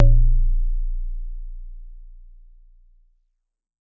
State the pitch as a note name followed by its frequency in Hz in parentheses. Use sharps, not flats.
A#0 (29.14 Hz)